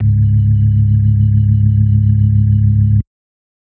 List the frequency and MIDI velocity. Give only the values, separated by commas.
34.65 Hz, 75